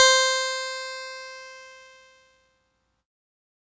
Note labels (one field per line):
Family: keyboard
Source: electronic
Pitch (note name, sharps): C5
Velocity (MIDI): 75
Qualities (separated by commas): bright, distorted